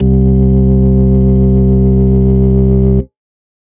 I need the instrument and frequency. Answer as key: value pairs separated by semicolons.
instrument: electronic organ; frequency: 65.41 Hz